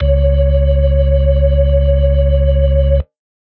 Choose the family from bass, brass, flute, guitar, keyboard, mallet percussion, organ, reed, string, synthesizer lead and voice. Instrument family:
organ